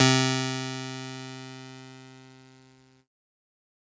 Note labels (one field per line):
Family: keyboard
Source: electronic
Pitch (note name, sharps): C3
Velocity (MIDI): 50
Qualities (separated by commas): bright, distorted